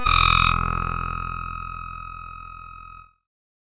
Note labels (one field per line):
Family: keyboard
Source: synthesizer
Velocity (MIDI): 127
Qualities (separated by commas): bright, distorted